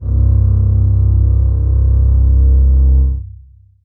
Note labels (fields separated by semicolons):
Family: string; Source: acoustic; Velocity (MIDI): 25; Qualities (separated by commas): long release, reverb